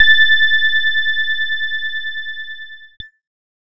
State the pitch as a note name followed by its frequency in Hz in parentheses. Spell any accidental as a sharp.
A6 (1760 Hz)